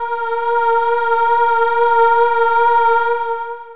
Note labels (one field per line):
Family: voice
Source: synthesizer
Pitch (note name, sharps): A#4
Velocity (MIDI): 50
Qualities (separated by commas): distorted, long release